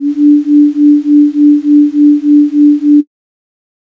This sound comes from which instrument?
synthesizer flute